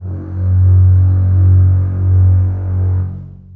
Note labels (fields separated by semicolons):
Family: string; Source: acoustic; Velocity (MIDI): 75; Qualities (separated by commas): long release, reverb